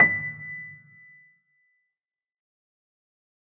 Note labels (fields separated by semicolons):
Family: keyboard; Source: acoustic; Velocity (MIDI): 75; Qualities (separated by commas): fast decay, reverb